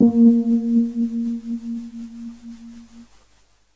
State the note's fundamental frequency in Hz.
233.1 Hz